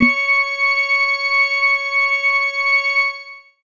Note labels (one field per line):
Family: organ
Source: electronic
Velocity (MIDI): 75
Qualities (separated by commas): reverb